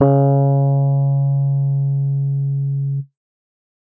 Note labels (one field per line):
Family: keyboard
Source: electronic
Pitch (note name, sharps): C#3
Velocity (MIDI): 127